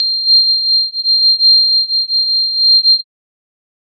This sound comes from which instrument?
synthesizer mallet percussion instrument